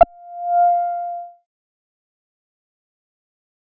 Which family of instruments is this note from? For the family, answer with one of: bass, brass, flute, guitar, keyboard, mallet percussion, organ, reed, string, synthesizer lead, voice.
bass